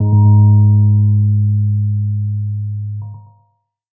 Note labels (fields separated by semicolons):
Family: keyboard; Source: electronic; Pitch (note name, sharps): G#2; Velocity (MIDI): 25; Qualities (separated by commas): dark, tempo-synced